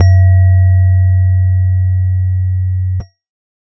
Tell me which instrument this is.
electronic keyboard